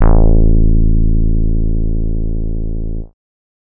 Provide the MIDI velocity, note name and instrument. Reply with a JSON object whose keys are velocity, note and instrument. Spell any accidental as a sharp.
{"velocity": 75, "note": "A0", "instrument": "synthesizer bass"}